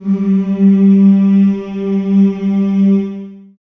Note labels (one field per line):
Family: voice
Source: acoustic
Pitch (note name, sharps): G3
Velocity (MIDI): 100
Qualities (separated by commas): dark, long release, reverb